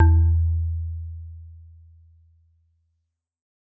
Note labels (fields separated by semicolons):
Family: mallet percussion; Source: acoustic; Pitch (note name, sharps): E2; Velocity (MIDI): 75; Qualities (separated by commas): dark, reverb